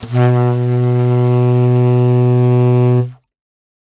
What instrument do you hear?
acoustic reed instrument